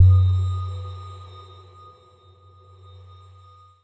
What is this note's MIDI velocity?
50